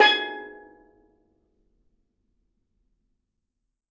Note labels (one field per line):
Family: mallet percussion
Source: acoustic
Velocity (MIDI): 127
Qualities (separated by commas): percussive, reverb